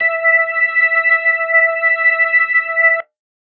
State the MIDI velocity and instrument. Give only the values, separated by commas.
25, electronic organ